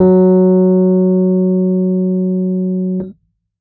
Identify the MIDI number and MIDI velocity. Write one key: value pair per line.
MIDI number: 54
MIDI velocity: 75